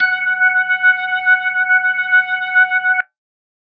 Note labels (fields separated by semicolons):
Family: organ; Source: electronic; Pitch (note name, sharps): F#5; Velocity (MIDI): 25